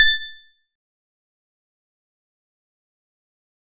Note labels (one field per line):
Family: guitar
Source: acoustic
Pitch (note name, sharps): A6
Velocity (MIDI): 25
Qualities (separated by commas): bright, distorted, fast decay, percussive